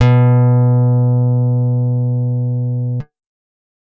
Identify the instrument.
acoustic guitar